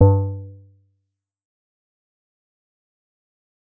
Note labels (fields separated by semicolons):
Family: bass; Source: synthesizer; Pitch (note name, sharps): G2; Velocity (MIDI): 100; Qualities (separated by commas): dark, fast decay, percussive